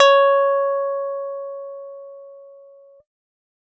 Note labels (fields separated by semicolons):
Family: guitar; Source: electronic; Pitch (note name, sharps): C#5; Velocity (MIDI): 127